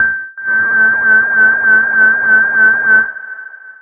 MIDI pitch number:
91